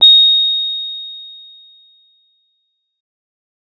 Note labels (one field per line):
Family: keyboard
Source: electronic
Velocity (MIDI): 75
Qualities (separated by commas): bright